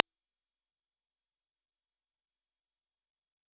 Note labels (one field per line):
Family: keyboard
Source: electronic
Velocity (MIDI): 127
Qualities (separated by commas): fast decay, percussive